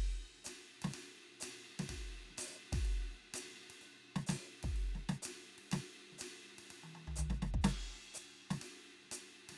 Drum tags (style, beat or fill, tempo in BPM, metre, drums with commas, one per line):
jazz
beat
125 BPM
4/4
ride, hi-hat pedal, snare, high tom, floor tom, kick